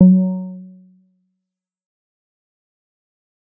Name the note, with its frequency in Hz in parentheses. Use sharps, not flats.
F#3 (185 Hz)